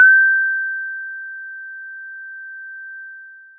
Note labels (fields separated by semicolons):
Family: mallet percussion; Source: acoustic; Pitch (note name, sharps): G6; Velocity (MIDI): 50; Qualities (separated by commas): long release